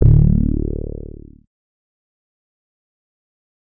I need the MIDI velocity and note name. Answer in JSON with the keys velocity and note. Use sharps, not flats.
{"velocity": 100, "note": "D1"}